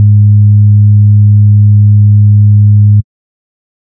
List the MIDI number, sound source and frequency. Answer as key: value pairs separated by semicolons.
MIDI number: 44; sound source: synthesizer; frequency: 103.8 Hz